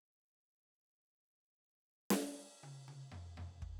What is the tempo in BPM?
63 BPM